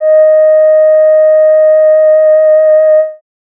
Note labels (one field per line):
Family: voice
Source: synthesizer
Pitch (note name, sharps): D#5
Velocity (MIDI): 50